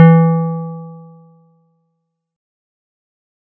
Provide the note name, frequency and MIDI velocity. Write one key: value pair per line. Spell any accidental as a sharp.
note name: E3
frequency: 164.8 Hz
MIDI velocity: 50